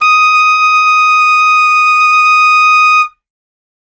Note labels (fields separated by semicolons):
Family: reed; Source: acoustic; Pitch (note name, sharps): D#6; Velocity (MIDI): 50